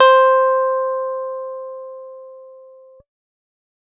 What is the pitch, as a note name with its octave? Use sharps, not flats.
C5